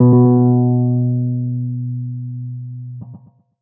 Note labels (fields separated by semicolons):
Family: keyboard; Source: electronic; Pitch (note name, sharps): B2; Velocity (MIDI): 50; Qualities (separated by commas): dark, tempo-synced